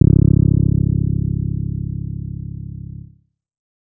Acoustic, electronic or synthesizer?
synthesizer